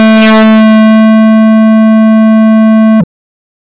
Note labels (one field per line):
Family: bass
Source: synthesizer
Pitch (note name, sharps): A3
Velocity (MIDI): 127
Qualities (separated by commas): bright, distorted, non-linear envelope